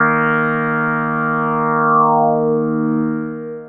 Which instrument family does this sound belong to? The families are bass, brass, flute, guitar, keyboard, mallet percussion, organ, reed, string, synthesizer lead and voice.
synthesizer lead